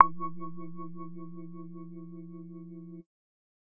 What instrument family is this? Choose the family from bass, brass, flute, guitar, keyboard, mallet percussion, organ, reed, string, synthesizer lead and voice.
bass